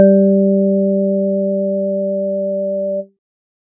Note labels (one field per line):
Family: organ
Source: electronic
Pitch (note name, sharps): G3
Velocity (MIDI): 25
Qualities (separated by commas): dark